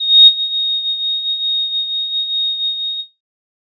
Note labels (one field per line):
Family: flute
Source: synthesizer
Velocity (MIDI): 25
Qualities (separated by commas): bright, distorted